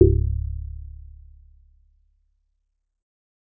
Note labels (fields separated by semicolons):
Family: bass; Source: synthesizer; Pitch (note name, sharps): C#1; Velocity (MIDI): 100; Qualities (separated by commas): dark